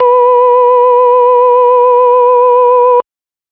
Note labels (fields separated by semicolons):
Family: organ; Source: electronic; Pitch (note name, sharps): B4; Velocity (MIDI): 75